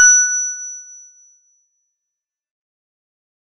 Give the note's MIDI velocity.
127